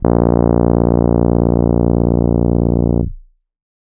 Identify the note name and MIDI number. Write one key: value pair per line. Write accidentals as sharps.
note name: A#0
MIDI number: 22